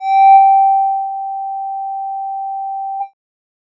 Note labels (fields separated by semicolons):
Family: bass; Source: synthesizer; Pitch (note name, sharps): G5; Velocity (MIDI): 100